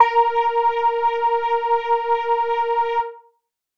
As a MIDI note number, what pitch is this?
70